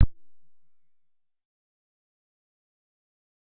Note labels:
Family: bass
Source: synthesizer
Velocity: 50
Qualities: fast decay

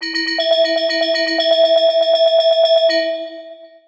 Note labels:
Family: mallet percussion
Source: synthesizer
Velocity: 25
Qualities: long release, multiphonic, tempo-synced

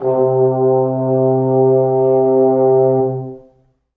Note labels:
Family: brass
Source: acoustic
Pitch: C3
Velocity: 25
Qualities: dark, long release, reverb

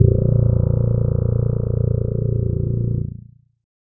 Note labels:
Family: keyboard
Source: electronic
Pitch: A#0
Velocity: 25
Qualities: distorted, multiphonic

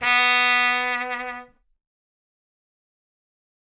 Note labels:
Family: brass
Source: acoustic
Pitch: B3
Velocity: 50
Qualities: bright, fast decay

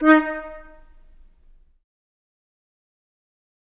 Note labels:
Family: flute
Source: acoustic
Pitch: D#4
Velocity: 75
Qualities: fast decay, percussive, reverb

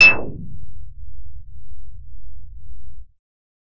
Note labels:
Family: bass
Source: synthesizer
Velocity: 100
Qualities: distorted

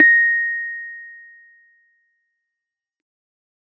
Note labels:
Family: keyboard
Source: electronic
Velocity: 75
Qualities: fast decay

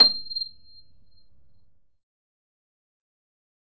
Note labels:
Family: keyboard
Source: electronic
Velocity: 75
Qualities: bright, fast decay, reverb

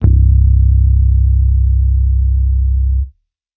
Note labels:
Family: bass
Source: electronic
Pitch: C1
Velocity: 75

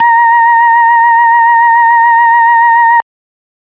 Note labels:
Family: organ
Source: electronic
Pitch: A#5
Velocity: 75

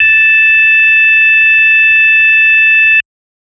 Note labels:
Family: organ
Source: electronic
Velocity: 127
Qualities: bright

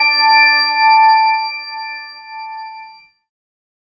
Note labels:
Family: keyboard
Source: synthesizer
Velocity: 50

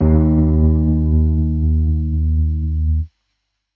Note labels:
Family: keyboard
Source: electronic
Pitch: D#2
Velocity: 75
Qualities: distorted

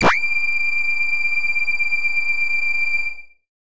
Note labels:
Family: bass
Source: synthesizer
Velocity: 75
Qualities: distorted

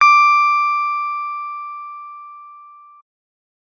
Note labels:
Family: keyboard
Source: electronic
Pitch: D6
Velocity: 75

